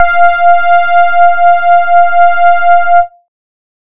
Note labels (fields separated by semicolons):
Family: bass; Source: synthesizer; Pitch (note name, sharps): F5; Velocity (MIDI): 50; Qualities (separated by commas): distorted